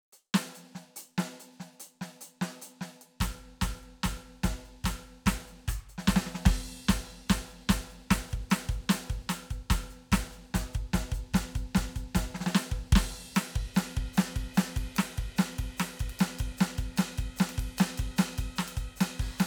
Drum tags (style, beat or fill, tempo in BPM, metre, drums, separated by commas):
Motown, beat, 148 BPM, 4/4, crash, ride, ride bell, closed hi-hat, hi-hat pedal, snare, cross-stick, kick